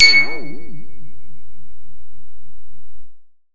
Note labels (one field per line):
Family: bass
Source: synthesizer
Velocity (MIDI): 50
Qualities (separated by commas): distorted